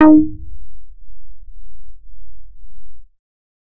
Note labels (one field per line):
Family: bass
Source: synthesizer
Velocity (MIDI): 75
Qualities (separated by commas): distorted